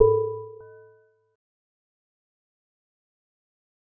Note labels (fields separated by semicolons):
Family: mallet percussion; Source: synthesizer; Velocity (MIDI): 50; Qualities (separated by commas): fast decay, multiphonic, percussive